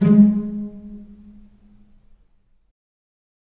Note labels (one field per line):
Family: string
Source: acoustic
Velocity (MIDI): 50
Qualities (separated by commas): dark, reverb